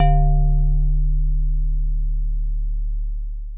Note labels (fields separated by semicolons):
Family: mallet percussion; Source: acoustic; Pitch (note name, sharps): D1; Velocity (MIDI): 127; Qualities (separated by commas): dark, long release, reverb